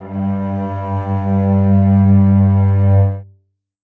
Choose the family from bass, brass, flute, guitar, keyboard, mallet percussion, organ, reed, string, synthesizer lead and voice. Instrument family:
string